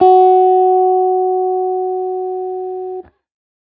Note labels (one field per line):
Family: guitar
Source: electronic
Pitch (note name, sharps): F#4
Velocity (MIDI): 50